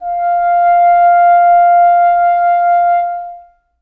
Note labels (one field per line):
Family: reed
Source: acoustic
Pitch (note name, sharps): F5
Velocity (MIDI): 25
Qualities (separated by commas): long release, reverb